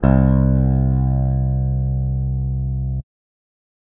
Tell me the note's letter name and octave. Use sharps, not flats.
C2